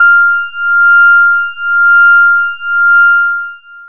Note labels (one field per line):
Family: bass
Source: synthesizer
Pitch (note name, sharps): F6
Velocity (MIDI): 75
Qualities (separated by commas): long release